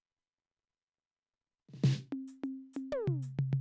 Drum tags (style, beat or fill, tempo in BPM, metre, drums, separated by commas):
Purdie shuffle, fill, 130 BPM, 4/4, closed hi-hat, hi-hat pedal, percussion, snare, high tom, floor tom